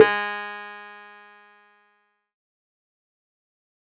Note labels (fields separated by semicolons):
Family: keyboard; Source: electronic; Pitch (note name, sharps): G#3; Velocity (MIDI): 75; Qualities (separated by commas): distorted, fast decay